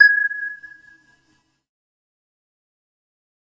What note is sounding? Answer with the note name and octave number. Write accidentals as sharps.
G#6